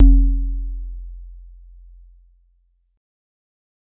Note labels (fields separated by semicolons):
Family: mallet percussion; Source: acoustic; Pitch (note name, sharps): F1; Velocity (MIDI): 127; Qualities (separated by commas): dark